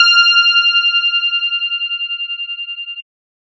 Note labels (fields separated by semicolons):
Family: bass; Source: synthesizer; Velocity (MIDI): 100